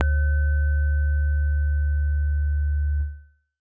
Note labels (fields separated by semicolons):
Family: keyboard; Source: acoustic; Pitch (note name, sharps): D2; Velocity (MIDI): 25